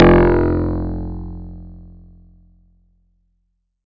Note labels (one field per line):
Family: guitar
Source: acoustic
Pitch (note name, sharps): F1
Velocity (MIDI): 127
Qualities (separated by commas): bright, distorted